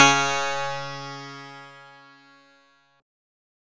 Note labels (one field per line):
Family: synthesizer lead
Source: synthesizer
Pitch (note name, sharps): C#3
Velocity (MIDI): 50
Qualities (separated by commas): bright, distorted